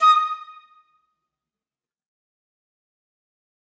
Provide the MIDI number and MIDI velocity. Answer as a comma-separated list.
87, 127